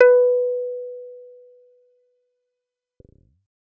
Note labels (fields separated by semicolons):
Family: bass; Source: synthesizer; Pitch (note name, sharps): B4; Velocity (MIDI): 75; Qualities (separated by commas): fast decay